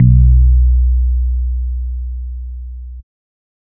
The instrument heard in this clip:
synthesizer bass